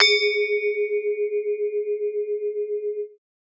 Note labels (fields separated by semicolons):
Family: mallet percussion; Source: acoustic; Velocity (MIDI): 50